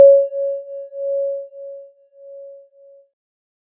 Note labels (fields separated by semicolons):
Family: keyboard; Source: synthesizer; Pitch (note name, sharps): C#5; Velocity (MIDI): 100